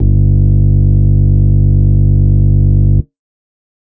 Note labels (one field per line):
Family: organ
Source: electronic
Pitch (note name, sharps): G1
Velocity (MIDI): 100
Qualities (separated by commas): distorted